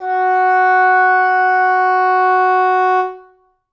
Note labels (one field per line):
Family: reed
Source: acoustic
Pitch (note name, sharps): F#4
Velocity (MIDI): 50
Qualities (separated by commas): reverb